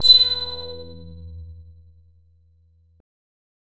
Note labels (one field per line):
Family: bass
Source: synthesizer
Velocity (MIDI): 127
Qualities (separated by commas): bright, distorted